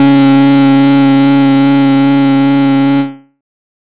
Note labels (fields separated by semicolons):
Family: bass; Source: synthesizer; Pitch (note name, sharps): C#3; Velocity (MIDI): 127; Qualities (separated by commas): bright, distorted, non-linear envelope